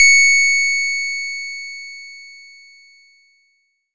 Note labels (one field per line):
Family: bass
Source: synthesizer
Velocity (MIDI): 127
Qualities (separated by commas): bright, distorted